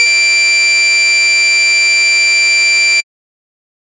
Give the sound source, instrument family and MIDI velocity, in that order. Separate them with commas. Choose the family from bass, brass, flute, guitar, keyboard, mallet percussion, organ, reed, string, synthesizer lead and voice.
synthesizer, bass, 127